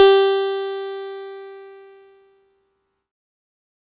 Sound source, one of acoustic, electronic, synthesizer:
electronic